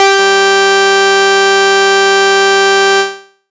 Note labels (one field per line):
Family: bass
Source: synthesizer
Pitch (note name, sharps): G4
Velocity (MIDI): 75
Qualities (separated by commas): bright, distorted